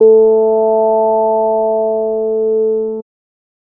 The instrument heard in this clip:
synthesizer bass